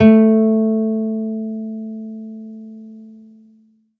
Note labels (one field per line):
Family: string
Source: acoustic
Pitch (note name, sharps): A3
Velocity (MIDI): 25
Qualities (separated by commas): long release, reverb